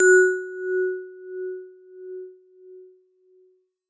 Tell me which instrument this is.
acoustic mallet percussion instrument